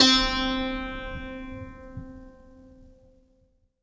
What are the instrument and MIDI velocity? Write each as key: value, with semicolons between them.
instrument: acoustic guitar; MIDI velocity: 25